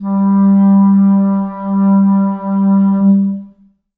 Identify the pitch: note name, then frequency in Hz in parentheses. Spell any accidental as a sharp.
G3 (196 Hz)